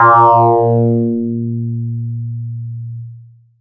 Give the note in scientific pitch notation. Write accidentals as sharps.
A#2